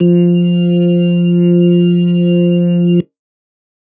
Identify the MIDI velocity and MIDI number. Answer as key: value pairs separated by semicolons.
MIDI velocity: 127; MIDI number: 53